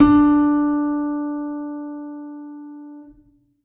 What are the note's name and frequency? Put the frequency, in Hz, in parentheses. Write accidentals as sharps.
D4 (293.7 Hz)